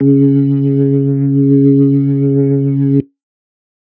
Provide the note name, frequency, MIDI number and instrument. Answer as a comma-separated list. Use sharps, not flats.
C#3, 138.6 Hz, 49, electronic organ